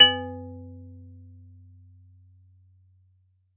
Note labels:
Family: mallet percussion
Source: acoustic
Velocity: 100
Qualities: percussive

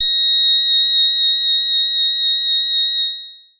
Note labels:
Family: bass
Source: synthesizer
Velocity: 127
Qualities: bright, distorted, long release

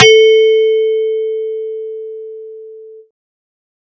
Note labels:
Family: bass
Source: synthesizer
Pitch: A4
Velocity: 75

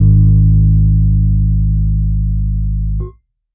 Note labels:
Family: keyboard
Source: electronic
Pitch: G#1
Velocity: 50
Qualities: dark

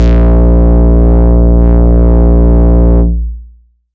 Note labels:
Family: bass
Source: synthesizer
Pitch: A#1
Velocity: 127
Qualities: distorted, long release, tempo-synced

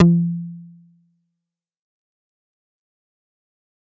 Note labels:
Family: bass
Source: synthesizer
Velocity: 100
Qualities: distorted, fast decay, percussive

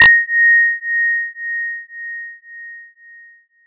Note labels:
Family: mallet percussion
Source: electronic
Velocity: 127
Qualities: bright, multiphonic

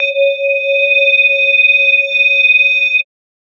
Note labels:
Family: mallet percussion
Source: electronic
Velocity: 50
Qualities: multiphonic, non-linear envelope

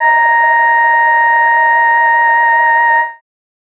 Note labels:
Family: voice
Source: synthesizer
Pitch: A#5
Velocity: 100

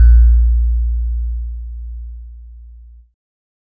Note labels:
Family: keyboard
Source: electronic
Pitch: A#1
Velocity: 50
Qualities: distorted

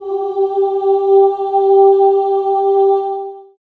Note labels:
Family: voice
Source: acoustic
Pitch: G4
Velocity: 25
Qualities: long release, reverb

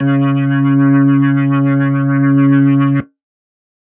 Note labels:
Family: organ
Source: electronic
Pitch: C#3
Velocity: 25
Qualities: distorted

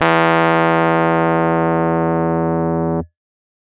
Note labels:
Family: keyboard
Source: electronic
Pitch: E2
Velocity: 127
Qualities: distorted

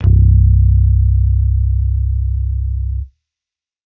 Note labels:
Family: bass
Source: electronic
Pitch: C1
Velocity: 50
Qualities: distorted

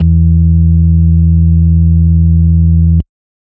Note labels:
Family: organ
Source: electronic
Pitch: E2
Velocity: 75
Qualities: dark

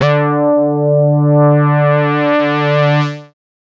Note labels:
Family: bass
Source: synthesizer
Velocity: 75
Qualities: distorted, multiphonic

